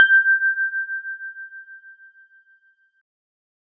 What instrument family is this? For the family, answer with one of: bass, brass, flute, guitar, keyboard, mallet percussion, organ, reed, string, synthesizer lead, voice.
keyboard